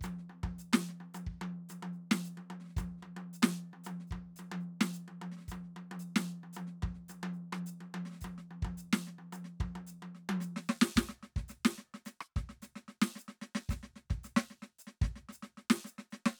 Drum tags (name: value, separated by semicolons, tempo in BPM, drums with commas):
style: prog rock; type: beat; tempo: 110 BPM; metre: 5/4; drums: hi-hat pedal, snare, cross-stick, high tom, kick